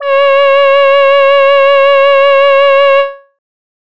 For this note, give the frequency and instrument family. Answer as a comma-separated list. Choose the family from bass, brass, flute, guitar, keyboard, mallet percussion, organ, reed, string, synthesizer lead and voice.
554.4 Hz, voice